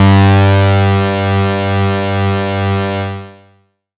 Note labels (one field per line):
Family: bass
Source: synthesizer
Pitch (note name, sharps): G2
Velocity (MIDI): 25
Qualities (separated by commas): bright, distorted, long release